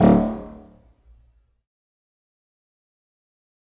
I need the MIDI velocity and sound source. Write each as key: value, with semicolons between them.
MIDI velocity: 75; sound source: acoustic